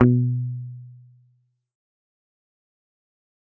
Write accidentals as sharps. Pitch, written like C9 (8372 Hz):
B2 (123.5 Hz)